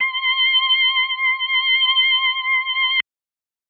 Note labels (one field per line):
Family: organ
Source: electronic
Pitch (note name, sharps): C6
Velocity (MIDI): 25